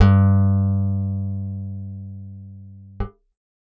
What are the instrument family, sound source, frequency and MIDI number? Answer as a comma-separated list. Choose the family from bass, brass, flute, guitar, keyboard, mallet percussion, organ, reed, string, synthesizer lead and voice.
guitar, acoustic, 98 Hz, 43